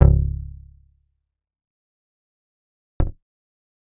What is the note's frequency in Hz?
34.65 Hz